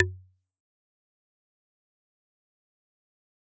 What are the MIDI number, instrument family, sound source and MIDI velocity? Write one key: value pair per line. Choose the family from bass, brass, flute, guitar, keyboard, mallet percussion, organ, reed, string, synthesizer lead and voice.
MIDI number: 42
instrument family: mallet percussion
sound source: acoustic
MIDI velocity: 25